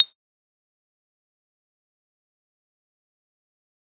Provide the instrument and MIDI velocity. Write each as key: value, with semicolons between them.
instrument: synthesizer guitar; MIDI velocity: 50